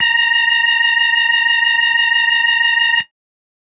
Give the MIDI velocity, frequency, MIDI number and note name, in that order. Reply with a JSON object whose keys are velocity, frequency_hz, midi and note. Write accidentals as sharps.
{"velocity": 75, "frequency_hz": 932.3, "midi": 82, "note": "A#5"}